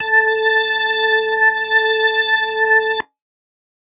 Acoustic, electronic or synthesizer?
electronic